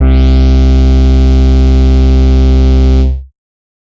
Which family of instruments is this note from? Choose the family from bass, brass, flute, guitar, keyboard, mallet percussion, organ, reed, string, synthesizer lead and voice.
bass